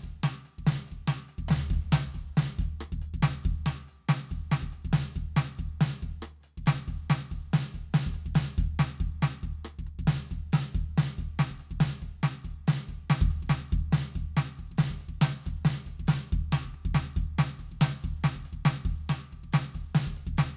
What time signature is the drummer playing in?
4/4